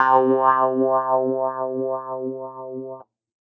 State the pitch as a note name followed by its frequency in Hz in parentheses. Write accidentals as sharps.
C3 (130.8 Hz)